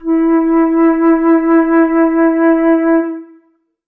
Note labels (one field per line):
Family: flute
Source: acoustic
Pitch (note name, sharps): E4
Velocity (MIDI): 25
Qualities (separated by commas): reverb